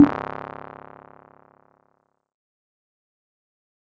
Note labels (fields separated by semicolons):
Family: keyboard; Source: electronic; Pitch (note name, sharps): C#1; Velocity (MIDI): 75; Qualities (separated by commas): fast decay, percussive